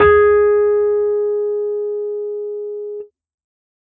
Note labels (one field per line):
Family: keyboard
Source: electronic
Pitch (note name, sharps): G#4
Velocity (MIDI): 127